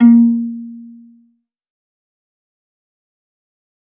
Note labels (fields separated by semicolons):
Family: string; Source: acoustic; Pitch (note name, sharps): A#3; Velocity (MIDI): 50; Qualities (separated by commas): dark, fast decay, reverb